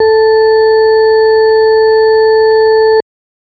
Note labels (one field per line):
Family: organ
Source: electronic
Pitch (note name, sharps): A4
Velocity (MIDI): 75